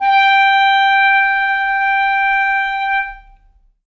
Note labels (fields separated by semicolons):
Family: reed; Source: acoustic; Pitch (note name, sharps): G5; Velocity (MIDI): 25; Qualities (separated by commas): reverb